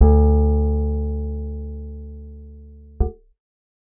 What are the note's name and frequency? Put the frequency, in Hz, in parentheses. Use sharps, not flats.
D2 (73.42 Hz)